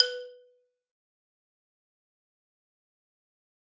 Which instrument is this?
acoustic mallet percussion instrument